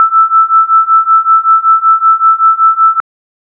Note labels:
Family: organ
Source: electronic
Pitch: E6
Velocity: 50

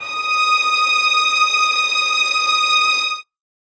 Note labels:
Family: string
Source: acoustic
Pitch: D#6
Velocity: 75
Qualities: reverb

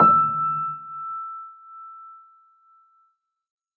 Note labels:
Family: keyboard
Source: acoustic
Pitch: E6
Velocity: 50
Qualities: reverb

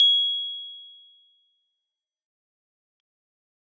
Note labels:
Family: keyboard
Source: acoustic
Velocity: 50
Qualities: bright, fast decay

